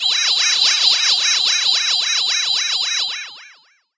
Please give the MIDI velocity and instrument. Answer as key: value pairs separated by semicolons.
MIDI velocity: 100; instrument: synthesizer voice